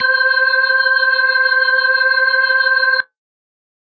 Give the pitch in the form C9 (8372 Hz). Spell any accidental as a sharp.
C5 (523.3 Hz)